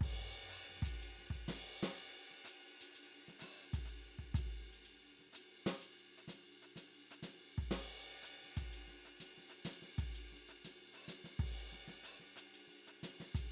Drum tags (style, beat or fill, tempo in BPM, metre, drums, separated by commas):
jazz, beat, 125 BPM, 4/4, ride, closed hi-hat, hi-hat pedal, snare, kick